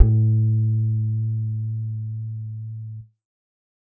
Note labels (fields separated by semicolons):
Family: bass; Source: synthesizer; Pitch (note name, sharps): A2; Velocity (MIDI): 25; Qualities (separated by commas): dark, reverb